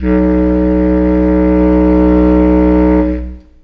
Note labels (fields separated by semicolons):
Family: reed; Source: acoustic; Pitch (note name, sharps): B1; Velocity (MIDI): 50; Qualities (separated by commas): long release, reverb